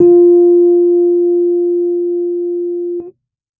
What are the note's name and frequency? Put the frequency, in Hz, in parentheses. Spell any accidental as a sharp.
F4 (349.2 Hz)